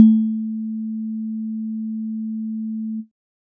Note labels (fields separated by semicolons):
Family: keyboard; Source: electronic; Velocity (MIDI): 25